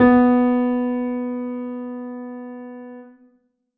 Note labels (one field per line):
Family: keyboard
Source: acoustic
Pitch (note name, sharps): B3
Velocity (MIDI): 75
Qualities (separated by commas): reverb